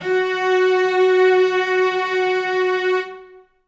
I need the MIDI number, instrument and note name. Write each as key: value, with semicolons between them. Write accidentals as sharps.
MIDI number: 66; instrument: acoustic string instrument; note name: F#4